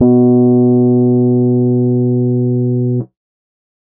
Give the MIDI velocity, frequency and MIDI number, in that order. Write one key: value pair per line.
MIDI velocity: 75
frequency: 123.5 Hz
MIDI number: 47